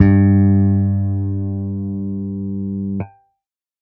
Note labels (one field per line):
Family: bass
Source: electronic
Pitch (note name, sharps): G2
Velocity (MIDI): 100